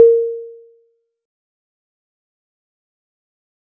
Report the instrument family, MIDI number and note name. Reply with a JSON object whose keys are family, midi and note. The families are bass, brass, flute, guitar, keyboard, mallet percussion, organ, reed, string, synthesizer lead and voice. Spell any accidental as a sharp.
{"family": "mallet percussion", "midi": 70, "note": "A#4"}